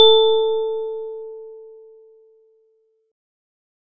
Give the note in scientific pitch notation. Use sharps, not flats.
A4